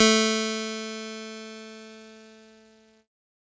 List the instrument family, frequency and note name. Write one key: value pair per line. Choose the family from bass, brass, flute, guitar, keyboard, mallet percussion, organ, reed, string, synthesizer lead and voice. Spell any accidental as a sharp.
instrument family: keyboard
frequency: 220 Hz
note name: A3